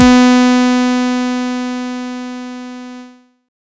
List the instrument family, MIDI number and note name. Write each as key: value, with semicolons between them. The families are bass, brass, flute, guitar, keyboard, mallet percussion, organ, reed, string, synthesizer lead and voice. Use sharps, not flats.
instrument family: bass; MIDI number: 59; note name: B3